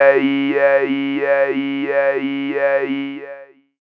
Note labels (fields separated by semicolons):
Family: voice; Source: synthesizer; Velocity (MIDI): 127; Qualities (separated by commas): long release, non-linear envelope, tempo-synced